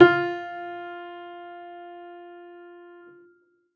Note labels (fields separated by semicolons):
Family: keyboard; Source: acoustic; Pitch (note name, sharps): F4; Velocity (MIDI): 100; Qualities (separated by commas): reverb